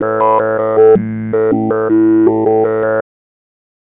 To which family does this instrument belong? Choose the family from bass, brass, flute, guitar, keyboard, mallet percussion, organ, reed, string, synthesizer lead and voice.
bass